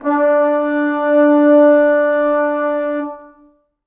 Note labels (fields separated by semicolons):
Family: brass; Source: acoustic; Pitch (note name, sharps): D4; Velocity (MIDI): 50; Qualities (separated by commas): dark, reverb